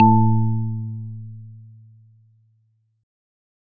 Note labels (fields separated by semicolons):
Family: organ; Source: electronic; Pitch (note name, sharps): A2; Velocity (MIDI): 75